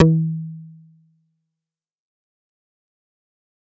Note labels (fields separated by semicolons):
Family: bass; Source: synthesizer; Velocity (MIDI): 127; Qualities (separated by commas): distorted, fast decay